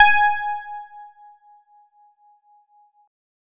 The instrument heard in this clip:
electronic keyboard